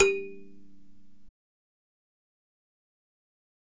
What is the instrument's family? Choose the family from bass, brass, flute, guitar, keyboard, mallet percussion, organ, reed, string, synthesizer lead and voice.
mallet percussion